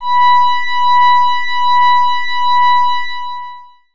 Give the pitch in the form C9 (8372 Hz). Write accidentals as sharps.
B5 (987.8 Hz)